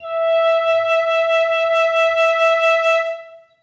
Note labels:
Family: flute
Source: acoustic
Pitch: E5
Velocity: 50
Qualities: reverb

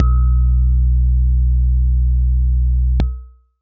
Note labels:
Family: keyboard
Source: electronic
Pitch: B1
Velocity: 25

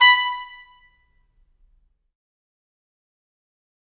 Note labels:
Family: reed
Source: acoustic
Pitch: B5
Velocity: 127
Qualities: fast decay, percussive, reverb

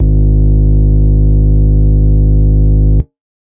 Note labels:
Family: organ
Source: electronic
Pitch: G#1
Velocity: 75

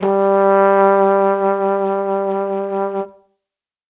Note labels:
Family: brass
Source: acoustic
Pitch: G3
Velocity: 25

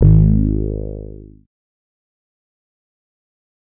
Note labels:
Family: bass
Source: synthesizer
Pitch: G#1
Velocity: 100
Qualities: distorted, fast decay

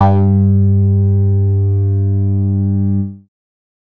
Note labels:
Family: bass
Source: synthesizer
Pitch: G2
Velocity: 25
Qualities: distorted

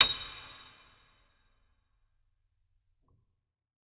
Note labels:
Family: organ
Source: electronic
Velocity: 100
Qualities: percussive, reverb

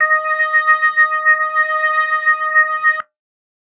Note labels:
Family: organ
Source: electronic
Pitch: D#5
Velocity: 25

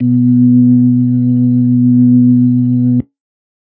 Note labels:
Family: organ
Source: electronic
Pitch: B2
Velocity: 127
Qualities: dark

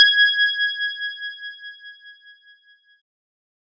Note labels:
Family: keyboard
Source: electronic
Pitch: G#6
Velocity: 50

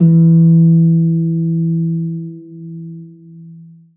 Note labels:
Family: string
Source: acoustic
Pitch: E3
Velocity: 50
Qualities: long release, reverb

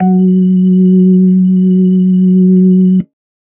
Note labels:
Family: organ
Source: electronic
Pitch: F#3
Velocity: 75

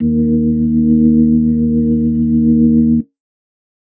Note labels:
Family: organ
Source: electronic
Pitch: D#2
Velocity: 127

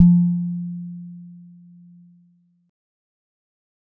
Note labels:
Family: mallet percussion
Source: acoustic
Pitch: F3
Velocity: 25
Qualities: dark

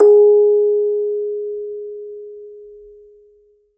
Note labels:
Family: mallet percussion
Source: acoustic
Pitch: G#4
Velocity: 50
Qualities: reverb

